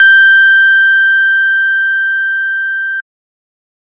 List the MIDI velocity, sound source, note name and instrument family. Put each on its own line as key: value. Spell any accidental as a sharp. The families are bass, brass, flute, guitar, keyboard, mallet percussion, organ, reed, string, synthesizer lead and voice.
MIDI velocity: 100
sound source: electronic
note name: G6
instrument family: organ